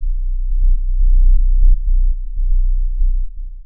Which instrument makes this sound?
synthesizer lead